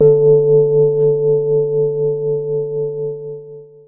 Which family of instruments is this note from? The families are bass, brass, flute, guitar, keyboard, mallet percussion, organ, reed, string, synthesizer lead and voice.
keyboard